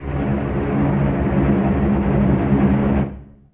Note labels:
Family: string; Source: acoustic; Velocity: 50; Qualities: non-linear envelope, reverb

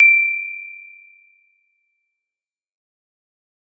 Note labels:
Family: mallet percussion; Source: acoustic; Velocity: 127; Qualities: fast decay

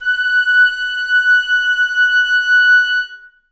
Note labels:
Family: reed; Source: acoustic; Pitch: F#6; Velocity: 50; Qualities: reverb

